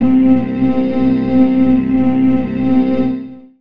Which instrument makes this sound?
electronic organ